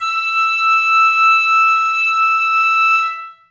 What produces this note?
acoustic flute